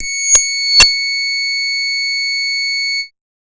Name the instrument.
synthesizer bass